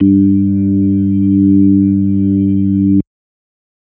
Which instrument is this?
electronic organ